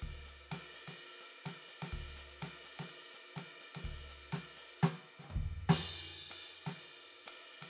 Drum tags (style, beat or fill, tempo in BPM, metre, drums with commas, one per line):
jazz
beat
125 BPM
4/4
crash, ride, hi-hat pedal, snare, high tom, floor tom, kick